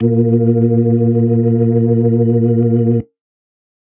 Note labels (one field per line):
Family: organ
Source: electronic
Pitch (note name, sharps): A#2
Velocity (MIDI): 127